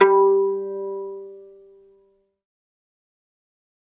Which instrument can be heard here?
acoustic string instrument